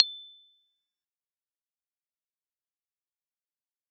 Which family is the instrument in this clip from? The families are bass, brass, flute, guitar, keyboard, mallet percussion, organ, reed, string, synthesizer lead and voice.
keyboard